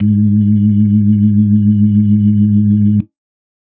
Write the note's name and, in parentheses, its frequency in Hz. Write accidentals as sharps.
G#2 (103.8 Hz)